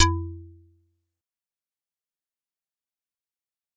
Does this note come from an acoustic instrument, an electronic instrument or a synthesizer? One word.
acoustic